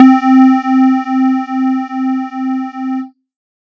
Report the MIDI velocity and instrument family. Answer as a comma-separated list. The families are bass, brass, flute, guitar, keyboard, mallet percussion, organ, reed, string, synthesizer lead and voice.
127, synthesizer lead